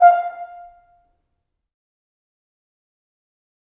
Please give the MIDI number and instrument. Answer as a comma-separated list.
77, acoustic brass instrument